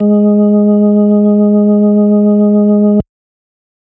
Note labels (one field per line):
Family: organ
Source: electronic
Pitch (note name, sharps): G#3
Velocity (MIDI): 25